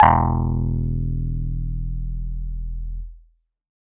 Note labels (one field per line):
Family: keyboard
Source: electronic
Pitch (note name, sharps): E1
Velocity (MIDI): 25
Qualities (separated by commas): distorted